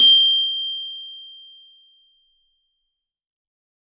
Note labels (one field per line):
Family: mallet percussion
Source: acoustic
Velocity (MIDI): 75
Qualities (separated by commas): bright, reverb